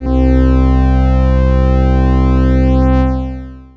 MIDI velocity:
75